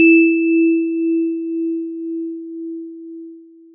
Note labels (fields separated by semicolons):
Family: mallet percussion; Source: acoustic; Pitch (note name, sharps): E4; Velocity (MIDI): 25; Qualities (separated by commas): long release